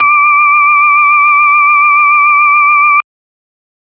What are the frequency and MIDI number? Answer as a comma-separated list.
1175 Hz, 86